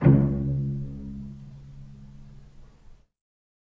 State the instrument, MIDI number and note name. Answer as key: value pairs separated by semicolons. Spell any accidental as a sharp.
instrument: acoustic string instrument; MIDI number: 37; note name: C#2